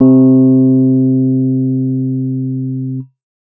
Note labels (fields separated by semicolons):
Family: keyboard; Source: electronic; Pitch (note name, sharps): C3; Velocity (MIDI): 75